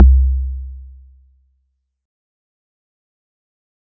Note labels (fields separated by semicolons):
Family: mallet percussion; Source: acoustic; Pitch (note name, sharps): C2; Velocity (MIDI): 25; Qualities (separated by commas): dark, fast decay